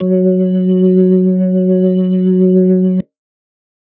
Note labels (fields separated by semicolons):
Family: organ; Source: electronic; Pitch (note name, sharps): F#3; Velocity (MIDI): 25